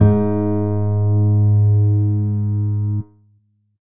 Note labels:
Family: keyboard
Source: electronic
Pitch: G#2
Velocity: 25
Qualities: dark

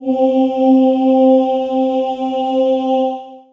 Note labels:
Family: voice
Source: acoustic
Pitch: C4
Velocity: 127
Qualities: dark, reverb

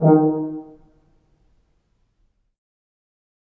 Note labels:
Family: brass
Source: acoustic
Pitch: D#3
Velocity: 25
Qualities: dark, fast decay, reverb

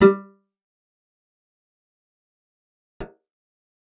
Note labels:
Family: guitar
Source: acoustic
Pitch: G3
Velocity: 50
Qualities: fast decay, percussive, reverb

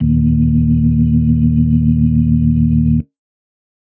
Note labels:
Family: organ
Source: electronic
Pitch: D#1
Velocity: 127

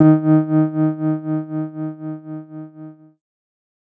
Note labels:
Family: keyboard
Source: electronic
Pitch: D#3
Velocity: 100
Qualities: dark

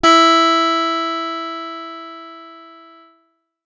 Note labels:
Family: guitar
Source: acoustic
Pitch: E4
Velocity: 75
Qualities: bright, distorted

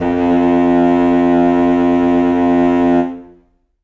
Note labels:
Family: reed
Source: acoustic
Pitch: F2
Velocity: 100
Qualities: distorted, reverb

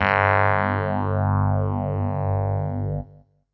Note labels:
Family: keyboard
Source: electronic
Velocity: 127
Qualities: distorted

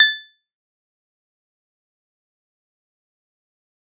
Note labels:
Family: guitar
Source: synthesizer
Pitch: A6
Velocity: 75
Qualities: fast decay, percussive

